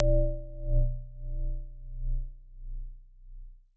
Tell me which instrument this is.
acoustic mallet percussion instrument